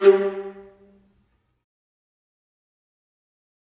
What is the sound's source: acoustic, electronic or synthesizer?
acoustic